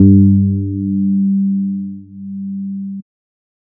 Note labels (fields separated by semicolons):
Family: bass; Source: synthesizer; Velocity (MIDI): 75